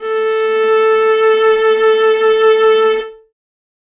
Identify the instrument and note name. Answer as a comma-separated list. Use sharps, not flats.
acoustic string instrument, A4